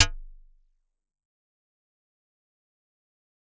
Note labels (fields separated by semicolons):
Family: mallet percussion; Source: acoustic; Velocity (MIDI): 50; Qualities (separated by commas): fast decay, percussive